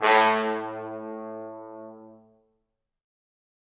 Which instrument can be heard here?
acoustic brass instrument